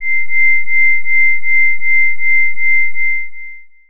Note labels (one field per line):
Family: organ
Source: electronic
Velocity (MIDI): 100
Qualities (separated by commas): distorted, long release